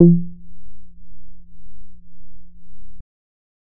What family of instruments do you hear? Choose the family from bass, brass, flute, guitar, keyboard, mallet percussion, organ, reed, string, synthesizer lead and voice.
bass